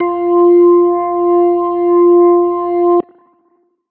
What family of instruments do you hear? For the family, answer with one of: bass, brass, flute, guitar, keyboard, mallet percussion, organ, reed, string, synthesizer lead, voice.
organ